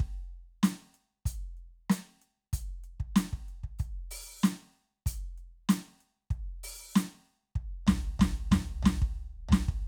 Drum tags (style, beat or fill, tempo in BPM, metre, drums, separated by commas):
funk, beat, 95 BPM, 4/4, closed hi-hat, open hi-hat, hi-hat pedal, snare, floor tom, kick